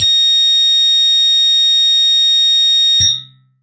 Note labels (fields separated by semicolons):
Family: guitar; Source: electronic; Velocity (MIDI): 25; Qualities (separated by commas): bright, distorted